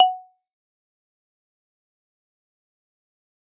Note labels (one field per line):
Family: mallet percussion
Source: acoustic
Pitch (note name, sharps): F#5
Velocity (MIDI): 100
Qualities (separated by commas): fast decay, percussive